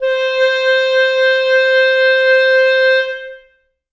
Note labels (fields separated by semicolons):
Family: reed; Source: acoustic; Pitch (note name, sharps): C5; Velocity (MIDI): 127; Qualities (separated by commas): reverb